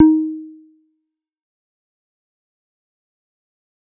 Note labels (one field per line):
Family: bass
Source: synthesizer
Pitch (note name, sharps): D#4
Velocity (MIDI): 100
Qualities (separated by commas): fast decay, percussive